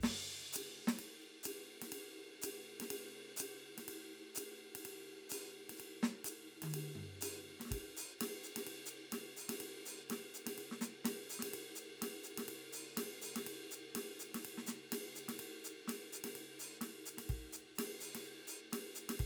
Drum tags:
jazz
beat
125 BPM
4/4
ride, hi-hat pedal, snare, high tom, floor tom, kick

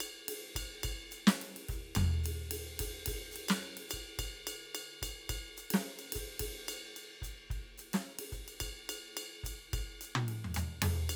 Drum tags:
ijexá
beat
108 BPM
4/4
ride, ride bell, hi-hat pedal, snare, cross-stick, mid tom, floor tom, kick

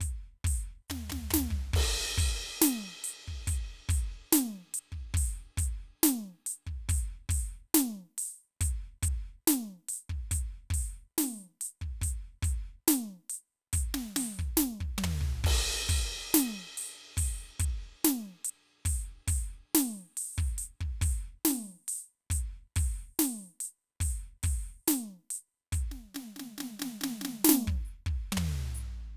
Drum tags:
half-time rock
beat
140 BPM
4/4
crash, ride, closed hi-hat, open hi-hat, hi-hat pedal, snare, high tom, floor tom, kick

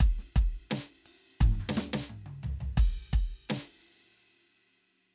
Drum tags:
rock
beat
88 BPM
4/4
crash, ride, percussion, snare, high tom, mid tom, floor tom, kick

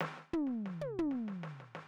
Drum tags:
jazz
fill
125 BPM
4/4
hi-hat pedal, snare, high tom, floor tom

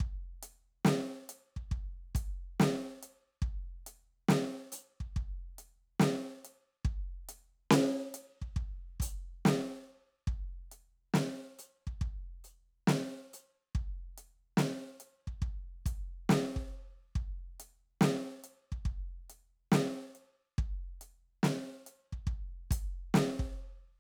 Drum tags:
hip-hop
beat
70 BPM
4/4
crash, ride, closed hi-hat, snare, kick

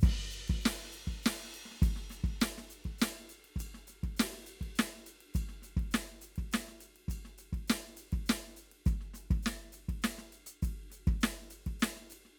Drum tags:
rock
beat
102 BPM
3/4
crash, ride, ride bell, closed hi-hat, hi-hat pedal, snare, kick

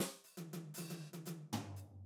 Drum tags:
jazz-funk
fill
116 BPM
4/4
hi-hat pedal, snare, high tom, floor tom

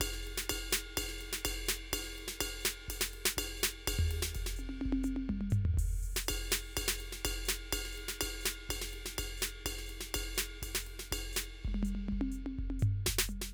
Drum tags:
calypso
beat
124 BPM
4/4
crash, ride, ride bell, hi-hat pedal, snare, high tom, mid tom, floor tom, kick

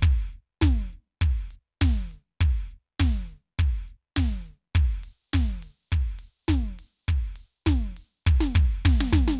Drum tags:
rock
beat
102 BPM
4/4
ride, closed hi-hat, open hi-hat, hi-hat pedal, snare, kick

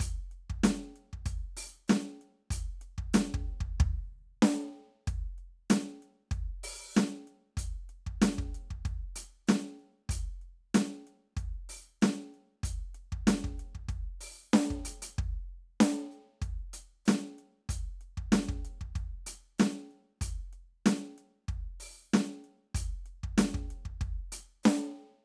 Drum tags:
funk
beat
95 BPM
4/4
closed hi-hat, open hi-hat, hi-hat pedal, snare, kick

